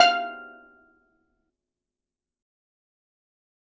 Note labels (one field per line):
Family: mallet percussion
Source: acoustic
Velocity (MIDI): 127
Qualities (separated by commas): fast decay, percussive, reverb